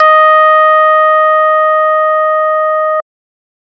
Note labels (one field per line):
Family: organ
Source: electronic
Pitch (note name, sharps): D#5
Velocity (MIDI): 127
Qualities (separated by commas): distorted